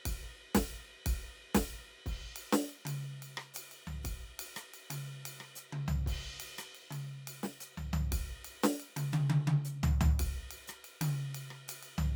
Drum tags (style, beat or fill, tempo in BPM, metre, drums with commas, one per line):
Latin
beat
118 BPM
4/4
ride, ride bell, hi-hat pedal, snare, cross-stick, mid tom, floor tom, kick